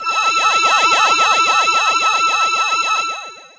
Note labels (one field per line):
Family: voice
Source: synthesizer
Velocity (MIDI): 50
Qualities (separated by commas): bright, distorted, long release